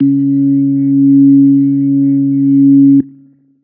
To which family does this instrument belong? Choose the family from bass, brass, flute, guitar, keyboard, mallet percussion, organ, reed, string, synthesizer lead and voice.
organ